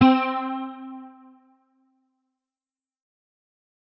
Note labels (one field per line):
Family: guitar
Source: electronic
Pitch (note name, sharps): C4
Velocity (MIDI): 25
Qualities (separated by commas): fast decay